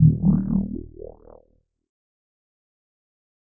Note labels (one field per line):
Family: keyboard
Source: electronic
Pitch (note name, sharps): D#1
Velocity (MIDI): 50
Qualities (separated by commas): distorted, fast decay, non-linear envelope